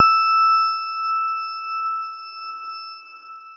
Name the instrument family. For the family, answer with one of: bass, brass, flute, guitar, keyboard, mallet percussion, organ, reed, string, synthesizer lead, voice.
keyboard